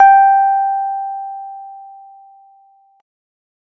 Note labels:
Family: keyboard; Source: electronic; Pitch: G5; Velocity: 50

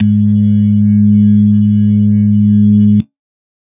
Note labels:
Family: organ; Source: electronic; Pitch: G#2; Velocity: 127

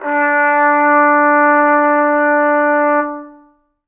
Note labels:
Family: brass; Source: acoustic; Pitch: D4; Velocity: 25; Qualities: reverb

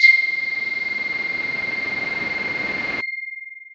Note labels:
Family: voice; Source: synthesizer; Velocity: 127; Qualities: distorted, long release

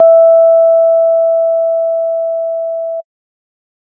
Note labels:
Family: organ; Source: electronic; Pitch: E5; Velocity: 127; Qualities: dark

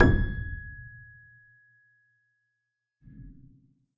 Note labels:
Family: keyboard; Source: acoustic; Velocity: 50; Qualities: reverb

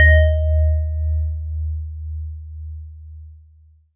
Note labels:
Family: mallet percussion; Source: acoustic; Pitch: D#2; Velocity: 100; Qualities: long release

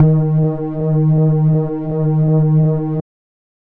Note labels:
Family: bass; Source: synthesizer; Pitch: D#3; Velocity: 127; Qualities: dark

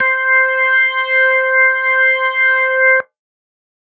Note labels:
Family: organ; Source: electronic; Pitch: C5; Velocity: 75

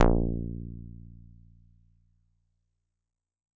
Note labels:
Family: mallet percussion; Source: acoustic; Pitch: A#0; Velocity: 100

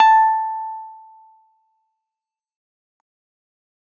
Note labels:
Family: keyboard; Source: electronic; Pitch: A5; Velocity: 100; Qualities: distorted, fast decay

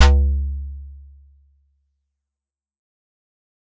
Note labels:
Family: keyboard; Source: acoustic; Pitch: C#2; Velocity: 127; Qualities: fast decay

